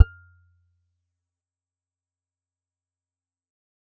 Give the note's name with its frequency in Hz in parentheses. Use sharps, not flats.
F6 (1397 Hz)